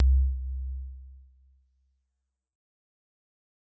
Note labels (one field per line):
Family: mallet percussion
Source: acoustic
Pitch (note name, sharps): C2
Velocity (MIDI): 127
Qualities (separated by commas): dark, fast decay